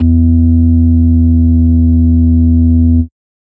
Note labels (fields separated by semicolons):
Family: organ; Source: electronic; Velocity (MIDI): 127; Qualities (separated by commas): dark